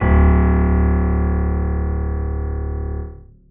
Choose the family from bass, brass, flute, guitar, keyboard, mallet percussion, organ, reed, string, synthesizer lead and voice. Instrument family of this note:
keyboard